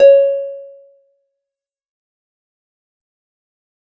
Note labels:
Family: guitar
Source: acoustic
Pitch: C#5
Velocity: 50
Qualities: fast decay, percussive

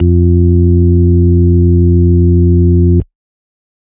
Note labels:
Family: organ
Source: electronic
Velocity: 50

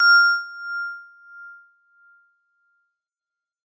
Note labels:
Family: mallet percussion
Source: acoustic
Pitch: F6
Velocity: 127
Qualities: bright, non-linear envelope

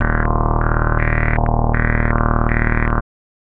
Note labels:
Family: bass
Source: synthesizer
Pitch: D#0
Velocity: 127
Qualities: tempo-synced

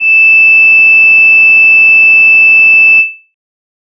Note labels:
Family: flute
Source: synthesizer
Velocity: 127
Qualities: bright

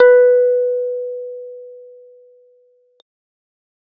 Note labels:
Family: keyboard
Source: electronic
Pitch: B4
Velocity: 75

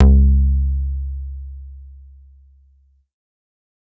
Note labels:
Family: bass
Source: synthesizer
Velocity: 25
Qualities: distorted

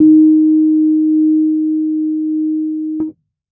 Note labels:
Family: keyboard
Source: electronic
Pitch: D#4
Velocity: 50

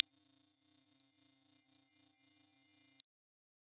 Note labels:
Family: mallet percussion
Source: electronic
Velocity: 50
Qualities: multiphonic, non-linear envelope

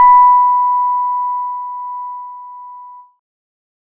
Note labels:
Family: keyboard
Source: electronic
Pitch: B5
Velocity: 25

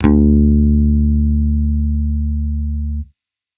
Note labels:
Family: bass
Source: electronic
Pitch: D2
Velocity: 100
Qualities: distorted

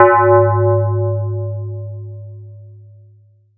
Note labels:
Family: mallet percussion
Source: electronic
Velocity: 127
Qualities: multiphonic

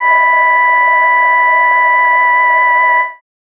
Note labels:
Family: voice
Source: synthesizer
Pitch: B5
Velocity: 75

